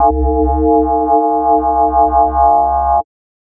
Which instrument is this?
synthesizer mallet percussion instrument